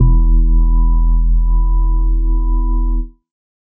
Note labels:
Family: organ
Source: electronic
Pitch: E1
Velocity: 75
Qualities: dark

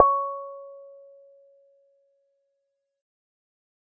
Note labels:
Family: bass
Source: synthesizer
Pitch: C#5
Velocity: 75

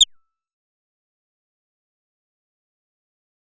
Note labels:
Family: bass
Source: synthesizer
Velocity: 127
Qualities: distorted, fast decay, percussive

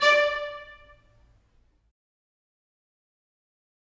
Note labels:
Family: string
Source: acoustic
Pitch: D5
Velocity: 25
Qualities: fast decay, reverb

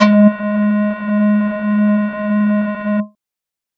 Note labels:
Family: flute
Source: synthesizer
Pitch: G#3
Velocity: 100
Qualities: distorted

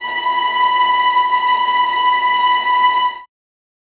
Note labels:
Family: string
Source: acoustic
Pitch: B5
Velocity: 25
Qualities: bright, non-linear envelope, reverb

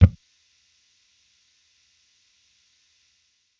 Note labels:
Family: bass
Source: electronic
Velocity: 25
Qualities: percussive

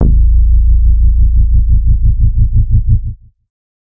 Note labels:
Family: bass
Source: synthesizer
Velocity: 25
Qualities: distorted

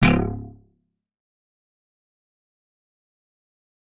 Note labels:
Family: guitar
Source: electronic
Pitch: C#1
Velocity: 127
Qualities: fast decay, percussive

